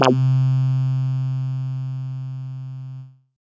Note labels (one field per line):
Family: bass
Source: synthesizer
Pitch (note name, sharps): C3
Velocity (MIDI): 50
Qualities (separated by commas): distorted